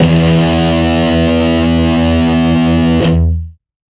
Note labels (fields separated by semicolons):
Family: guitar; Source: electronic; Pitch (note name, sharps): E2; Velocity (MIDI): 100; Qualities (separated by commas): distorted, long release